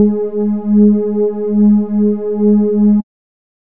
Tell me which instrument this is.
synthesizer bass